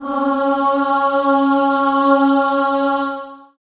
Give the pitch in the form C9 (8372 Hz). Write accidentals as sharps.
C#4 (277.2 Hz)